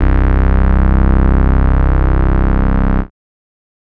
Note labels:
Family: bass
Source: synthesizer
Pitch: C1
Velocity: 25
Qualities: bright, distorted

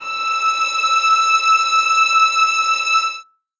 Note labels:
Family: string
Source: acoustic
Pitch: E6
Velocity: 50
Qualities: reverb

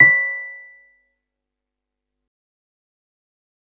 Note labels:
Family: keyboard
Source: electronic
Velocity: 75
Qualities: fast decay, percussive

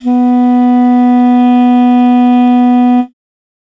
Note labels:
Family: reed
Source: acoustic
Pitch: B3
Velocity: 75

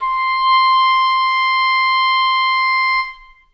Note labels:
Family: reed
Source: acoustic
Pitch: C6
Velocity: 75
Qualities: reverb

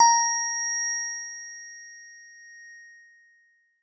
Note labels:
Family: mallet percussion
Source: acoustic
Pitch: A#5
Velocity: 100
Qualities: bright

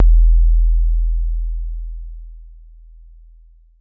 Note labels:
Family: keyboard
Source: electronic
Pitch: E1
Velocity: 75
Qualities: dark, long release

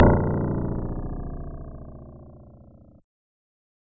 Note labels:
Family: synthesizer lead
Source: synthesizer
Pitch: A#-1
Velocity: 25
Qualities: bright, distorted

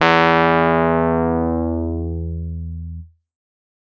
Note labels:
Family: keyboard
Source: electronic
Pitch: E2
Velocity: 127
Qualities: distorted

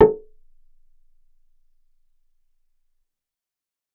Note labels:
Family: bass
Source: synthesizer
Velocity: 25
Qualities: percussive, reverb

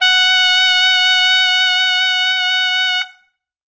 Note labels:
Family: brass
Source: acoustic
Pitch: F#5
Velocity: 127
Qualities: bright

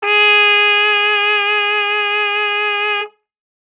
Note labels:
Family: brass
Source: acoustic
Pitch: G#4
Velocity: 127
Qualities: bright

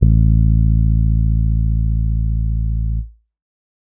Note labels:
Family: keyboard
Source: electronic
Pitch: A1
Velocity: 50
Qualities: dark, distorted

